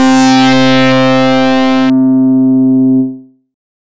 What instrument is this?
synthesizer bass